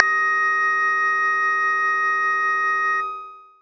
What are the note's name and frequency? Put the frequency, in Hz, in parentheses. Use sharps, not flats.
D#5 (622.3 Hz)